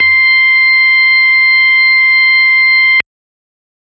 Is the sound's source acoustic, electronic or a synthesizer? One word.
electronic